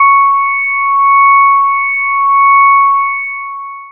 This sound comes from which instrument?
synthesizer bass